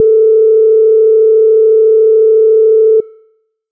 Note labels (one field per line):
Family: bass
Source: synthesizer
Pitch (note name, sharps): A4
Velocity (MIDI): 100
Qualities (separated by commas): dark